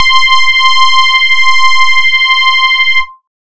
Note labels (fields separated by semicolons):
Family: bass; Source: synthesizer; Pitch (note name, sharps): C6; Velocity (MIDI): 127; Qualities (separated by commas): bright, distorted